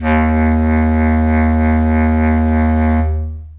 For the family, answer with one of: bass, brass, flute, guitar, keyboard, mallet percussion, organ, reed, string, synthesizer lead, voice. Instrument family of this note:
reed